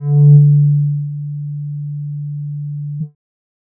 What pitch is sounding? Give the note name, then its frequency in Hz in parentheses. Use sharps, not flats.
D3 (146.8 Hz)